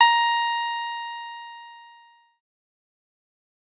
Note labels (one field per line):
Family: bass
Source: synthesizer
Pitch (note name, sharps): A#5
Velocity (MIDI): 100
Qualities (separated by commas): bright, distorted, fast decay